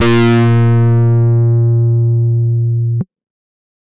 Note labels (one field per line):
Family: guitar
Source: electronic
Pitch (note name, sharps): A#2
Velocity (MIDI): 127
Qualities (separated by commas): bright, distorted